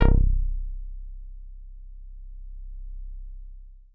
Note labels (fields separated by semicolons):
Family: guitar; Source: synthesizer; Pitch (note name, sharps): C1; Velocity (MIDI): 75; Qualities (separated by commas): long release